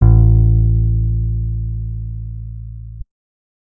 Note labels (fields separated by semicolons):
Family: guitar; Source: acoustic; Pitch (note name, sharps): A1; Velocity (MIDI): 25